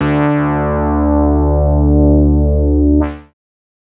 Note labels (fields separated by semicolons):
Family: bass; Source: synthesizer; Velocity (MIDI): 25; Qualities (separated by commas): distorted, multiphonic